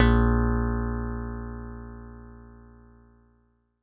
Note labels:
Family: guitar; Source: synthesizer; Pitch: A#1; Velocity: 100; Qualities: dark

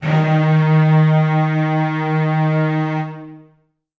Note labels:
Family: string; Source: acoustic; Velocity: 127; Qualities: long release, reverb

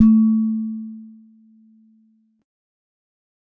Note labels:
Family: mallet percussion; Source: acoustic; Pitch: A3; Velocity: 25; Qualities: dark, fast decay, non-linear envelope

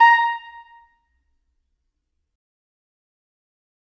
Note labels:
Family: reed; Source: acoustic; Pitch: A#5; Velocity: 127; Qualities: fast decay, percussive, reverb

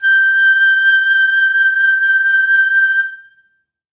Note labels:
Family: flute; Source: acoustic; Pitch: G6; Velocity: 100; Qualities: reverb

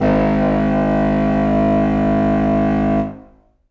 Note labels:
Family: reed; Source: acoustic; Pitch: G#1; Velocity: 100; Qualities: distorted, reverb

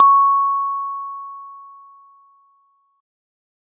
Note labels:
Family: keyboard; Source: electronic; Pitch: C#6; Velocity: 50

